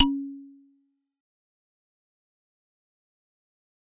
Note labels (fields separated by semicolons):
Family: mallet percussion; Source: acoustic; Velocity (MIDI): 25; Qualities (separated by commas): fast decay, percussive